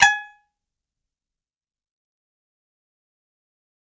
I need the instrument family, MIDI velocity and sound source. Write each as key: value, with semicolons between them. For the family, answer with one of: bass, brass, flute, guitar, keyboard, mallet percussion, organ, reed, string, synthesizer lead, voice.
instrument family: guitar; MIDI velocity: 100; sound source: acoustic